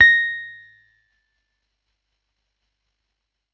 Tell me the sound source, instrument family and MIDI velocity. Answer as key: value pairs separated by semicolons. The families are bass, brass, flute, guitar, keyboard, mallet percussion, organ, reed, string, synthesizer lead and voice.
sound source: electronic; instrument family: keyboard; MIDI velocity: 75